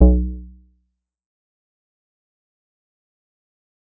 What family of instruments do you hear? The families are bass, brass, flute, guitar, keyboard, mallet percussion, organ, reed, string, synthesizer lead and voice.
bass